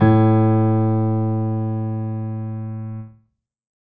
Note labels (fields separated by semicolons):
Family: keyboard; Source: acoustic; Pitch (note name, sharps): A2; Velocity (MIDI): 75; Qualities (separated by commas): reverb